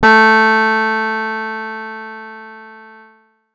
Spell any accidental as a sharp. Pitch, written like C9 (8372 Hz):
A3 (220 Hz)